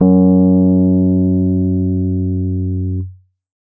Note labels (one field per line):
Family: keyboard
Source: electronic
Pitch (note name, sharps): F#2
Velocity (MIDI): 100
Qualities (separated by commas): dark